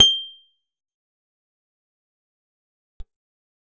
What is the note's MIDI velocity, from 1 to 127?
50